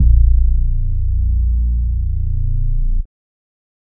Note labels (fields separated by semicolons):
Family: bass; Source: synthesizer; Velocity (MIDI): 25